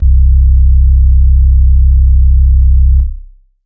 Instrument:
electronic organ